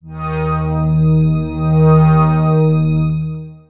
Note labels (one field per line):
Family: synthesizer lead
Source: synthesizer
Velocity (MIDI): 50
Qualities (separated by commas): bright, long release, non-linear envelope